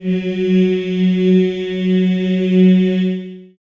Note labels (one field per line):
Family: voice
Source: acoustic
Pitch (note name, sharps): F#3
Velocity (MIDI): 50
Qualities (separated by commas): long release, reverb